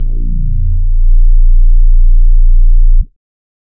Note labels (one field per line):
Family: bass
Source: synthesizer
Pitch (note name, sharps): A#0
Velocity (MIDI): 25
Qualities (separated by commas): dark, distorted